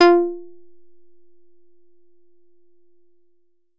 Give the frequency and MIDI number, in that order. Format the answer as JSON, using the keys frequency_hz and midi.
{"frequency_hz": 349.2, "midi": 65}